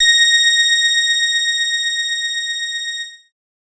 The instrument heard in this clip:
synthesizer bass